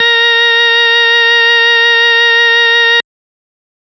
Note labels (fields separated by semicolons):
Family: organ; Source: electronic; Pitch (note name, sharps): A#4; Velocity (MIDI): 127; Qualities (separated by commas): bright, distorted